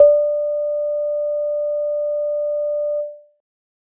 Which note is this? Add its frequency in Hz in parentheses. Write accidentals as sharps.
D5 (587.3 Hz)